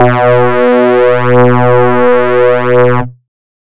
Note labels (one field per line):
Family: bass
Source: synthesizer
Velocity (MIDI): 75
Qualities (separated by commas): distorted